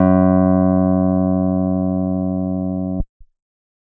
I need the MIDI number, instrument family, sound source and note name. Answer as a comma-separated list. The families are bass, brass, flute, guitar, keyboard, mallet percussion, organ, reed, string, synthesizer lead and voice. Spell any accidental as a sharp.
42, keyboard, electronic, F#2